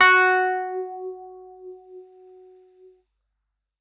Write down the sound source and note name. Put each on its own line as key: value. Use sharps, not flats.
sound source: electronic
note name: F#4